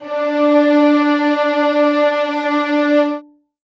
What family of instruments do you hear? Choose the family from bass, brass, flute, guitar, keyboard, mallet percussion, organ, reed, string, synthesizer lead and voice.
string